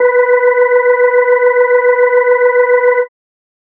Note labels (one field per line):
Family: organ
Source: electronic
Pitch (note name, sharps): B4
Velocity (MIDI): 50